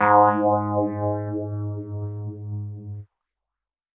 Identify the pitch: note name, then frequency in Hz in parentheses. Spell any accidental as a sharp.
G#2 (103.8 Hz)